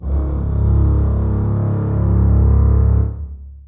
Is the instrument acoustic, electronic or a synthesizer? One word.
acoustic